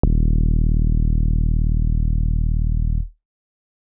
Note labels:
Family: keyboard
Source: electronic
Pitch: D#1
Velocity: 75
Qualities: distorted

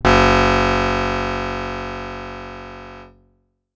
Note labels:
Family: guitar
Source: acoustic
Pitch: F#1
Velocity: 100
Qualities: bright, distorted

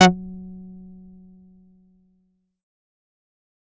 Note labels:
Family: bass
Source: synthesizer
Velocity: 127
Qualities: distorted, fast decay, percussive

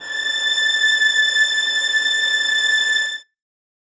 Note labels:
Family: string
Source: acoustic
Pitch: A6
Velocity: 75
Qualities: reverb

